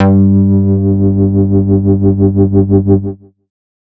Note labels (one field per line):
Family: bass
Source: synthesizer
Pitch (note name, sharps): G2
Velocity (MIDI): 25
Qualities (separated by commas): distorted